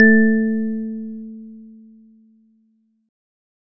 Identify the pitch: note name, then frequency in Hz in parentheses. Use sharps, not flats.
A3 (220 Hz)